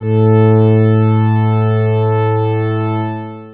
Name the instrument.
electronic organ